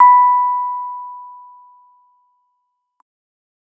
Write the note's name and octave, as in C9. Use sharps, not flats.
B5